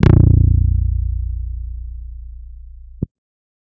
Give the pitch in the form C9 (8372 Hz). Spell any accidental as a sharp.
A#0 (29.14 Hz)